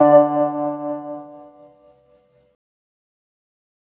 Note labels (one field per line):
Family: organ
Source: electronic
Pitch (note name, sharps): D3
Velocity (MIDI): 75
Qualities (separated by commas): fast decay